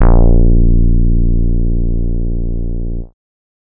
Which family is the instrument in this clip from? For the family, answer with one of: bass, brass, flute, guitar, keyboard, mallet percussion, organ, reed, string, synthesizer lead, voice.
bass